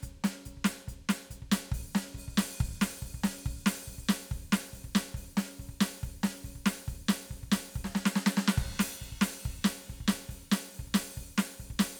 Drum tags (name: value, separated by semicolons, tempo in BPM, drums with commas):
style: punk; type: beat; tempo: 140 BPM; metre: 4/4; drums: crash, closed hi-hat, open hi-hat, snare, kick